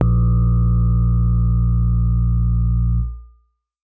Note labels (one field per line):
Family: keyboard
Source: acoustic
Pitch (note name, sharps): A#1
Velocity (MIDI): 100